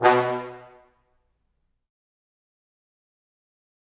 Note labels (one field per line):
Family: brass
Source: acoustic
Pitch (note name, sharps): B2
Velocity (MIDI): 100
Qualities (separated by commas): fast decay, percussive, reverb